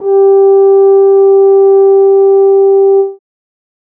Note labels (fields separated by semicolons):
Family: brass; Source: acoustic; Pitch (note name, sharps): G4; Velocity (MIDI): 50